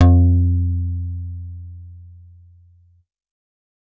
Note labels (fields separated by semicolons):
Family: bass; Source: synthesizer; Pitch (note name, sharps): F2; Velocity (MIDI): 75